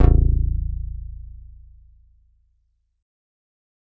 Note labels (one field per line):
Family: bass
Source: synthesizer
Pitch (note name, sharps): A0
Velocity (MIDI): 25